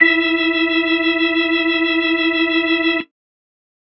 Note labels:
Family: organ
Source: electronic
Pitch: E4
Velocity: 50

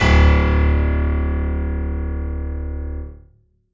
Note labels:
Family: keyboard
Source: acoustic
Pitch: D1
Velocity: 127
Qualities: bright, reverb

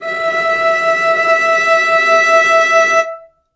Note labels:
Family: string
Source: acoustic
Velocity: 25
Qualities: reverb

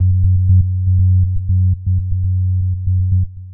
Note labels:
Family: synthesizer lead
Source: synthesizer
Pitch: F#2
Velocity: 50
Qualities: dark, long release, tempo-synced

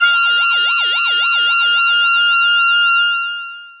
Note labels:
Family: voice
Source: synthesizer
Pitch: F6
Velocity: 127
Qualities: bright, distorted, long release

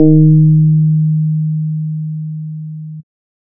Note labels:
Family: bass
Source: synthesizer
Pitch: D#3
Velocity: 25

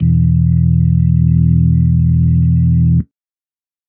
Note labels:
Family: organ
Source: electronic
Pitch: E1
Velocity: 25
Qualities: dark

